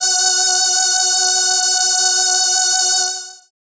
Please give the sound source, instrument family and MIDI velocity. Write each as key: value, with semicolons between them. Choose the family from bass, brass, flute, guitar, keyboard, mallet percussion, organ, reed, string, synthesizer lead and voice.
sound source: synthesizer; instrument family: keyboard; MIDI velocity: 127